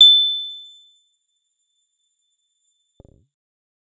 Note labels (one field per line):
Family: bass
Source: synthesizer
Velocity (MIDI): 127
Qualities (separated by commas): bright, percussive